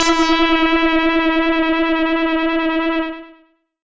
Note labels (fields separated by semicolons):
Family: bass; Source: synthesizer; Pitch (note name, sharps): E4; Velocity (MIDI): 100; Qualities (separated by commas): bright, distorted, tempo-synced